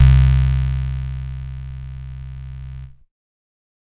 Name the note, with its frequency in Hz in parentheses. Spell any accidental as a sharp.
C2 (65.41 Hz)